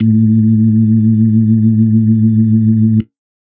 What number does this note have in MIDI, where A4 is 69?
45